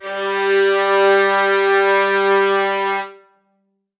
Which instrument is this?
acoustic string instrument